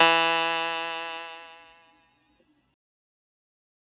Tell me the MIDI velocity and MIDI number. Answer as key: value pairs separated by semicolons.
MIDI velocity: 50; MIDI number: 52